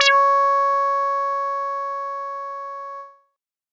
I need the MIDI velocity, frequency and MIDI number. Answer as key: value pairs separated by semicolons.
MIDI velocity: 127; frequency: 554.4 Hz; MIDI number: 73